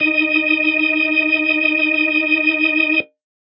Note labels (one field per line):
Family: organ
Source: electronic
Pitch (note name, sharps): D#4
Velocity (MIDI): 50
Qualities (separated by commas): reverb